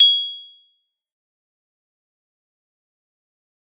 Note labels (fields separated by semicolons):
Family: mallet percussion; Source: acoustic; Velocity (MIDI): 100; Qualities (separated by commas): bright, fast decay, percussive